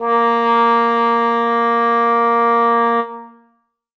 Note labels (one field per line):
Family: brass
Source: acoustic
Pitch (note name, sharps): A#3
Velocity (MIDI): 75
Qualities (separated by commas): reverb